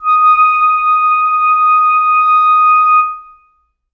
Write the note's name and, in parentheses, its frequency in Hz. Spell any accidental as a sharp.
D#6 (1245 Hz)